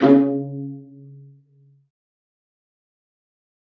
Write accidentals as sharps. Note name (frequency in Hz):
C#3 (138.6 Hz)